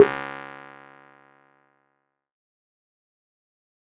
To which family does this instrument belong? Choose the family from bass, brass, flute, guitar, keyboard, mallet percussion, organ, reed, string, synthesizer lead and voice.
keyboard